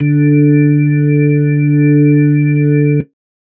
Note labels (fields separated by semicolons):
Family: organ; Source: electronic; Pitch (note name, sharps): D3; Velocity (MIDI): 100; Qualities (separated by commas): dark